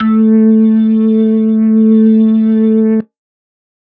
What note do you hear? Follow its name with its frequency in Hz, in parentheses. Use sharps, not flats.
A3 (220 Hz)